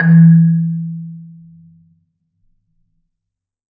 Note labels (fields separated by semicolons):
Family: mallet percussion; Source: acoustic; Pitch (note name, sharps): E3; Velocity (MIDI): 75; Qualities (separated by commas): reverb